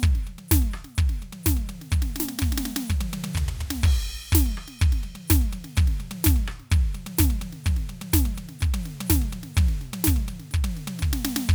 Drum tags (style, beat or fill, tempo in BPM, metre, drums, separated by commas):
prog rock, beat, 125 BPM, 4/4, crash, hi-hat pedal, snare, cross-stick, high tom, floor tom, kick